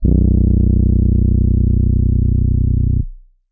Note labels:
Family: keyboard; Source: electronic; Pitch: B0; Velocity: 75; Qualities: dark

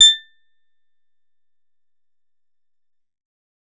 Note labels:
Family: bass; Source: synthesizer; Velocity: 127; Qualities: bright, distorted, percussive

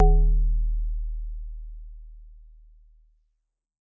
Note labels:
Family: mallet percussion; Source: acoustic; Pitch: D#1; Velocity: 127

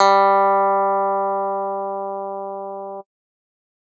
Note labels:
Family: guitar; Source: electronic; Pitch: G3; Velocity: 127

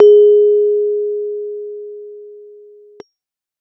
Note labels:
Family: keyboard; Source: electronic; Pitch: G#4; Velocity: 25

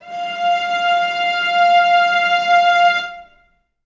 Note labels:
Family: string; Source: acoustic; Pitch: F5; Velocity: 50; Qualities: reverb

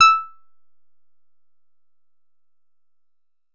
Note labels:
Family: guitar; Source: synthesizer; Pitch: E6; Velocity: 127; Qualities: percussive

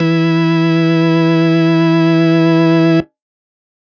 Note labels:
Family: organ; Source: electronic; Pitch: E3; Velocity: 127; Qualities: distorted

